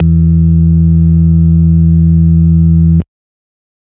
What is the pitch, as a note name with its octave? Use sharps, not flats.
E2